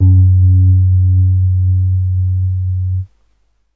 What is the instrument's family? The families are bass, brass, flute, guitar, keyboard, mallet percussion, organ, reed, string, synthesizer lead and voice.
keyboard